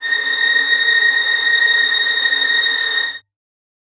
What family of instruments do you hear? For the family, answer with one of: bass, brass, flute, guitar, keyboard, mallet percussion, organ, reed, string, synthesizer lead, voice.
string